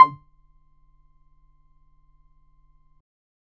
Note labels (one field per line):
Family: bass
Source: synthesizer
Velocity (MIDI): 25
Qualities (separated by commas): distorted, percussive